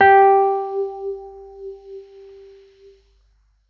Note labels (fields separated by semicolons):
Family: keyboard; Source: electronic; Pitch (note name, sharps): G4; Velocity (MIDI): 75